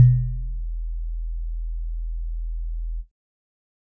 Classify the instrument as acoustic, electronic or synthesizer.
electronic